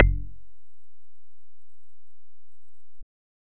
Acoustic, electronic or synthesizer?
synthesizer